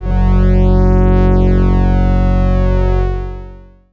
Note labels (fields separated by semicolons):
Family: organ; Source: electronic; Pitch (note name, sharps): F#1; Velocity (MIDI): 50; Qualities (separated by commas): distorted, long release